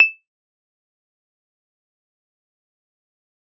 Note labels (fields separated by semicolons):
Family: mallet percussion; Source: electronic; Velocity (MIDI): 100; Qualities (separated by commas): bright, fast decay, percussive